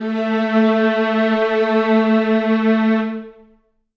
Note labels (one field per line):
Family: string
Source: acoustic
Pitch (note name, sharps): A3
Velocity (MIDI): 75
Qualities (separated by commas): reverb